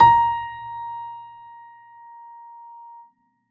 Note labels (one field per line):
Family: keyboard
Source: acoustic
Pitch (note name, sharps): A#5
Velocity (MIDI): 100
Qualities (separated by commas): reverb